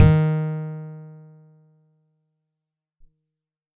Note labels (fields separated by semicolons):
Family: guitar; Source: acoustic; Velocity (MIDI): 127